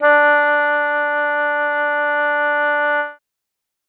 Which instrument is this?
acoustic reed instrument